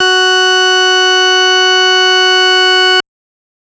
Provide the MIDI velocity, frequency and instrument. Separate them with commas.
127, 370 Hz, electronic organ